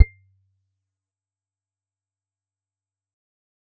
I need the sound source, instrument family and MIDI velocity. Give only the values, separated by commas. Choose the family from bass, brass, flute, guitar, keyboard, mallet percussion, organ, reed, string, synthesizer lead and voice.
acoustic, guitar, 127